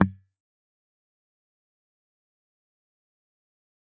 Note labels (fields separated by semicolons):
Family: guitar; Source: electronic; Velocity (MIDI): 25; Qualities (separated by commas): distorted, fast decay, percussive